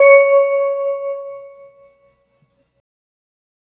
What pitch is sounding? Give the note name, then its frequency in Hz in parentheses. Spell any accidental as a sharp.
C#5 (554.4 Hz)